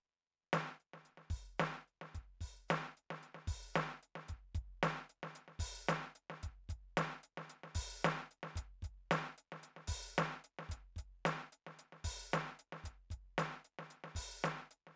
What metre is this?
4/4